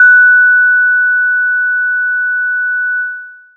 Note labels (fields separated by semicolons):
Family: mallet percussion; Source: acoustic; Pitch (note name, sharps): F#6; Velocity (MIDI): 25; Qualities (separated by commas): long release